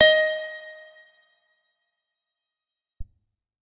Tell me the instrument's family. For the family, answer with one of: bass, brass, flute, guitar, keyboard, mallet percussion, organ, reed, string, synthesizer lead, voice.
guitar